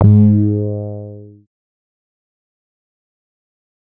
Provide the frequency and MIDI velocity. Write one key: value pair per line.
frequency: 103.8 Hz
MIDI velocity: 100